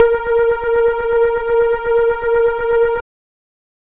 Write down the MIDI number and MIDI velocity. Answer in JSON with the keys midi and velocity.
{"midi": 70, "velocity": 100}